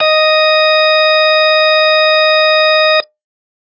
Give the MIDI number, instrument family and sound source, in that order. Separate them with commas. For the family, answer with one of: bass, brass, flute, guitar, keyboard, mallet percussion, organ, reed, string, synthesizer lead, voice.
75, organ, electronic